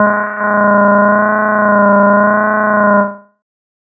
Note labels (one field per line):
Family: bass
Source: synthesizer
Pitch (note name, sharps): G#3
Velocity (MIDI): 25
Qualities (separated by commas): distorted, tempo-synced